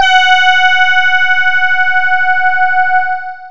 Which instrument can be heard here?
synthesizer voice